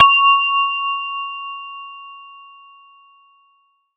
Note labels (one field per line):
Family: mallet percussion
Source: acoustic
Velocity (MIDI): 75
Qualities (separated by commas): multiphonic